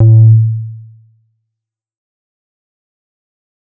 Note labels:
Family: bass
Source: synthesizer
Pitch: A2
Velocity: 127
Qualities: dark, fast decay

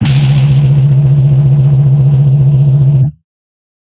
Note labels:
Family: guitar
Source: electronic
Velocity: 75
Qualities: bright, distorted

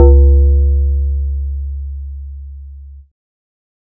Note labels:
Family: bass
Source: synthesizer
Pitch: C#2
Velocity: 25

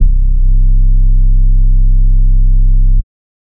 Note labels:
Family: bass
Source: synthesizer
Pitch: C1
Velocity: 25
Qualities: dark, distorted, tempo-synced

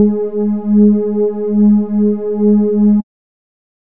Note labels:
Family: bass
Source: synthesizer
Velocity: 100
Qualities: dark

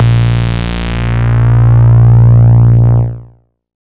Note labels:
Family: bass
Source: synthesizer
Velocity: 100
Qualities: bright, distorted

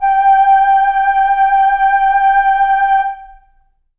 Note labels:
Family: flute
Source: acoustic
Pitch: G5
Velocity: 75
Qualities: reverb

